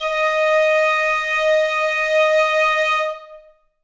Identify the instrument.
acoustic flute